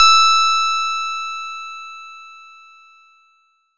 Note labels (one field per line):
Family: bass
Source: synthesizer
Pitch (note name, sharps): E6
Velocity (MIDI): 75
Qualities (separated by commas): bright, distorted